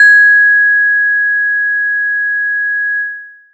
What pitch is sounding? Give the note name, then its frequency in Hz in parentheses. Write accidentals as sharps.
G#6 (1661 Hz)